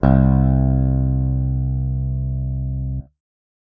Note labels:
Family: guitar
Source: electronic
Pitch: C2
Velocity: 100

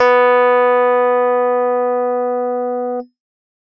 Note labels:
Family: keyboard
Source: electronic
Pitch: B3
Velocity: 127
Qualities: distorted

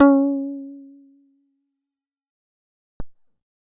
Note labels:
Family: bass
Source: synthesizer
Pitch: C#4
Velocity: 50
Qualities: dark, fast decay

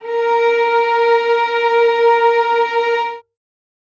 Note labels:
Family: string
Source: acoustic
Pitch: A#4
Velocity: 25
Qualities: reverb

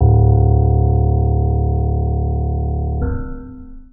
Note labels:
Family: organ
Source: electronic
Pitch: D1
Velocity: 25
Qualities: long release, reverb

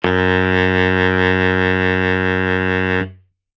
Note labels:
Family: reed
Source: acoustic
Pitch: F#2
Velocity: 127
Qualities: bright

